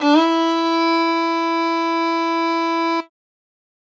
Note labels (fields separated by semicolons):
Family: string; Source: acoustic; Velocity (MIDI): 127; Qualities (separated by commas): bright